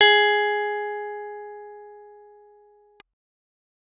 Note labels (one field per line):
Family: keyboard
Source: electronic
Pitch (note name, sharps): G#4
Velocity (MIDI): 100